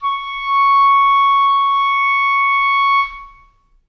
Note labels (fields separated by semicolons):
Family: reed; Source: acoustic; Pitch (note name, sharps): C#6; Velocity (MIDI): 50; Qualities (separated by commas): reverb